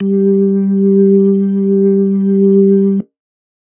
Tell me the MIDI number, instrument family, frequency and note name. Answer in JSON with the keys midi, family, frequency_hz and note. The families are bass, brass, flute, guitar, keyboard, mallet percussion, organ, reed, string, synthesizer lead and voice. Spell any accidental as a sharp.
{"midi": 55, "family": "organ", "frequency_hz": 196, "note": "G3"}